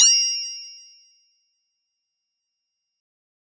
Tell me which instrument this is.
synthesizer guitar